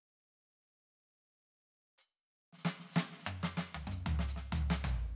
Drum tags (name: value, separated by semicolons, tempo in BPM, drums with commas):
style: New Orleans funk; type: fill; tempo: 93 BPM; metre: 4/4; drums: open hi-hat, hi-hat pedal, snare, high tom, mid tom, floor tom